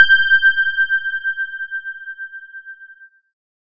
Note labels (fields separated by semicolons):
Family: keyboard; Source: electronic; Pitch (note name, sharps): G6; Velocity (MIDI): 50